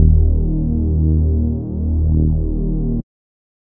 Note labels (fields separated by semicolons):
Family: bass; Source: synthesizer; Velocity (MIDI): 50; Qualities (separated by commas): dark